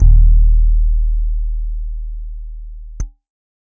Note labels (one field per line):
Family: keyboard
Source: electronic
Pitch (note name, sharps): D#1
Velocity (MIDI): 25